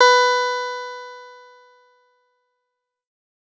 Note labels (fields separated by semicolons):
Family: guitar; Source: electronic; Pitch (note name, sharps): B4; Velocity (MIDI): 75